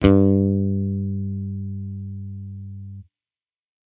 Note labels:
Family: bass; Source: electronic; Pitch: G2; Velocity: 100

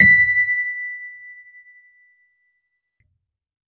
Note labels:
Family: keyboard; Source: electronic; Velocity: 100

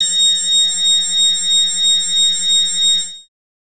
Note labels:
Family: bass; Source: synthesizer; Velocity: 75; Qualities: bright, distorted

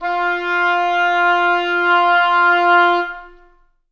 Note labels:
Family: reed; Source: acoustic; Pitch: F4; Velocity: 100; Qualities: reverb

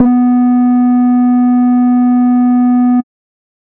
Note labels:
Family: bass; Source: synthesizer; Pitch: B3; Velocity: 50; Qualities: dark, distorted, tempo-synced

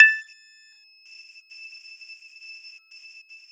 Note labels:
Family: mallet percussion; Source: acoustic; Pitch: A6; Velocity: 75; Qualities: multiphonic, percussive

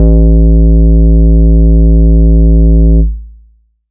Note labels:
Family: bass; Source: synthesizer; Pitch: A1; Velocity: 100; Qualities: long release

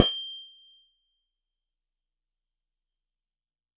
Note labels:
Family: keyboard; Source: electronic; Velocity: 75; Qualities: fast decay, percussive

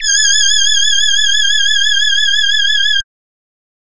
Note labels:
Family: voice; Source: synthesizer; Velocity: 75

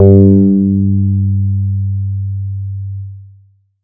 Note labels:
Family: bass; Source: synthesizer; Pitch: G2; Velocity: 50; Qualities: distorted, long release

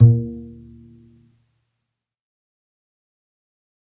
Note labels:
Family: string; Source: acoustic; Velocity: 50; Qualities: fast decay, percussive, reverb

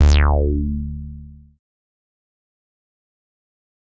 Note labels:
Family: bass; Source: synthesizer; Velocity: 100; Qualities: bright, distorted, fast decay

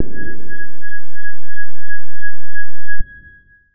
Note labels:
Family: guitar; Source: electronic; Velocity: 127; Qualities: dark, distorted

